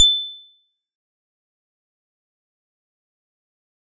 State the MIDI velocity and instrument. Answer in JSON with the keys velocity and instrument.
{"velocity": 100, "instrument": "acoustic mallet percussion instrument"}